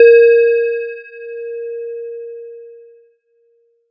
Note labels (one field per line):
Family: mallet percussion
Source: electronic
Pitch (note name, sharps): A#4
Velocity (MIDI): 50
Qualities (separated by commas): multiphonic